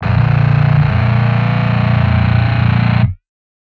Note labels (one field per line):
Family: guitar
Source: synthesizer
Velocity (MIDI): 100